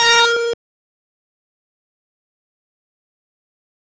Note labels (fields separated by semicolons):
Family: bass; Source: synthesizer; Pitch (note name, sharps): A#4; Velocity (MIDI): 75; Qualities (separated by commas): bright, distorted, fast decay